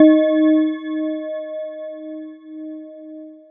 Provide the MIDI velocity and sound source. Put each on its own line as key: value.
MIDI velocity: 25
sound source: electronic